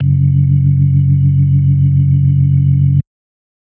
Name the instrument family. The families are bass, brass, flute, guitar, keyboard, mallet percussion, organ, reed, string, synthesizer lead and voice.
organ